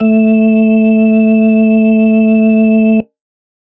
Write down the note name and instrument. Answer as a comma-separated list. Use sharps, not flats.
A3, electronic organ